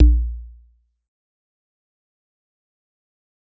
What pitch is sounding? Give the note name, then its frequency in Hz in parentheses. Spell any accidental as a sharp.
A#1 (58.27 Hz)